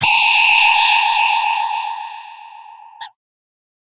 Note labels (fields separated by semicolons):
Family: guitar; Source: electronic; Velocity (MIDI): 100; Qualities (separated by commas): bright, distorted